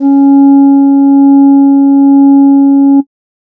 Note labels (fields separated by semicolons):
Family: flute; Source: synthesizer; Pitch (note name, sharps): C#4; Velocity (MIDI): 25; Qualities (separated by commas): dark